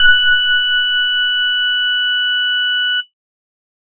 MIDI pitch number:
90